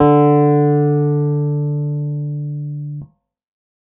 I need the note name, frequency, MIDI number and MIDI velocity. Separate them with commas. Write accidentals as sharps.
D3, 146.8 Hz, 50, 75